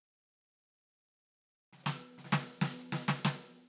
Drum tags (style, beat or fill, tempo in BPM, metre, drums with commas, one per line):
Purdie shuffle
fill
130 BPM
4/4
hi-hat pedal, snare